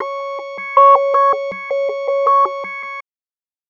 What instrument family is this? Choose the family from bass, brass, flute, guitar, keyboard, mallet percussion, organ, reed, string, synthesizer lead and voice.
bass